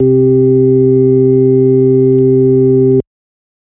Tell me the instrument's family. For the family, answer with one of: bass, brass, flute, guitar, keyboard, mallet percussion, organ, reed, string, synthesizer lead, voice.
organ